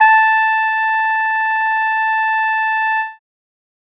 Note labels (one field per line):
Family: brass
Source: acoustic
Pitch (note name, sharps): A5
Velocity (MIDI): 25